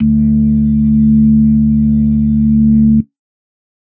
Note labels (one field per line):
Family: organ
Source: electronic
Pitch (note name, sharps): D2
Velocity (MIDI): 127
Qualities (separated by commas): dark